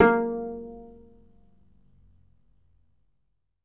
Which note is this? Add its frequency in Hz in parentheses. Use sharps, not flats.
A#3 (233.1 Hz)